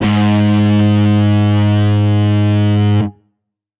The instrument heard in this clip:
electronic guitar